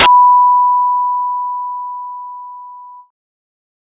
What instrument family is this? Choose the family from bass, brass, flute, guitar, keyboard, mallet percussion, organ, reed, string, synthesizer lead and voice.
bass